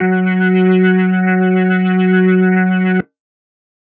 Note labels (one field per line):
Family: organ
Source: electronic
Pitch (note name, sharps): F#3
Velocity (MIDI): 25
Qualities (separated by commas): distorted